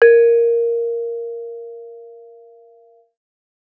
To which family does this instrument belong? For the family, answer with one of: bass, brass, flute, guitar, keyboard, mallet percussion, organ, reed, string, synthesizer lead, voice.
mallet percussion